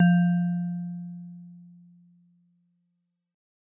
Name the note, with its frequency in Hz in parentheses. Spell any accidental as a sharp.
F3 (174.6 Hz)